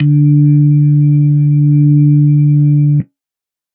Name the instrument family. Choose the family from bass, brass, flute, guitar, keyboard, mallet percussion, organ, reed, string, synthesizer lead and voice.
organ